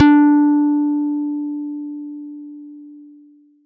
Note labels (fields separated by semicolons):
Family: guitar; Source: electronic; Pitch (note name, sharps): D4; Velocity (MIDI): 25